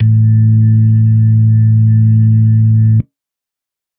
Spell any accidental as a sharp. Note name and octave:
A2